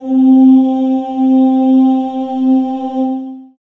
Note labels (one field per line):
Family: voice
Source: acoustic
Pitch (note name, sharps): C4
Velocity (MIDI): 75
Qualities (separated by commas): dark, long release, reverb